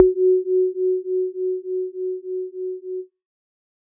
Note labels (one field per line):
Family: synthesizer lead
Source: synthesizer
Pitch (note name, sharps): F#4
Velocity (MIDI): 50